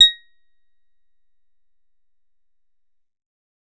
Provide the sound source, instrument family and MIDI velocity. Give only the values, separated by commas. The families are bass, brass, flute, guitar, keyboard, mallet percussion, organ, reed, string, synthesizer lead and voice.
synthesizer, bass, 100